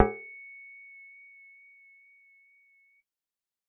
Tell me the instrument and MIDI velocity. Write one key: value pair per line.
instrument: synthesizer bass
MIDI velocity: 25